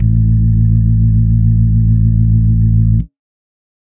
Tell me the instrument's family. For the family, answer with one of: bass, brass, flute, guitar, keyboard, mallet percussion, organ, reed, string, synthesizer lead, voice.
organ